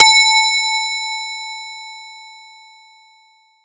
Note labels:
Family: mallet percussion; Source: acoustic; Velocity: 127; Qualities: bright, multiphonic

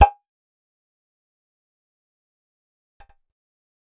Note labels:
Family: bass; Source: synthesizer; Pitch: G#5; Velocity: 100; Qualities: fast decay, percussive

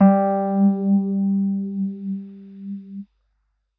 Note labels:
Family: keyboard; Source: electronic; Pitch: G3; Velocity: 75

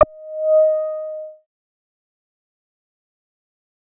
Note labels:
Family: bass; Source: synthesizer; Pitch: D#5; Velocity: 75; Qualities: fast decay

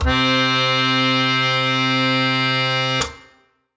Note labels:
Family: reed; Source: acoustic; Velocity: 100

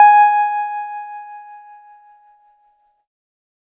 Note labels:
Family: keyboard; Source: electronic; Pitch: G#5; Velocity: 100; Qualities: distorted

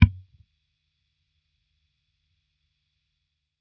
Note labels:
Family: bass; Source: electronic; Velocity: 25; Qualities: percussive

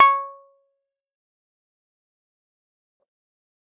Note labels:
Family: keyboard; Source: electronic; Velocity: 100; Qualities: fast decay, percussive

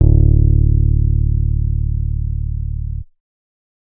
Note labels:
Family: bass; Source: synthesizer; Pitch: D1; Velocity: 50; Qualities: dark, reverb

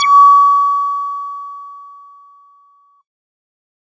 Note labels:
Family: bass; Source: synthesizer; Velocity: 100; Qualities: bright, distorted

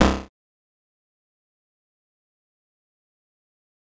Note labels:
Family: bass; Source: synthesizer; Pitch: C1; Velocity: 75; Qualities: bright, distorted, fast decay, percussive

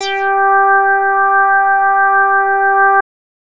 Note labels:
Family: bass; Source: synthesizer; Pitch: G4; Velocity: 25; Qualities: distorted

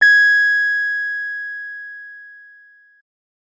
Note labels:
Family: keyboard; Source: electronic; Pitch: G#6; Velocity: 75

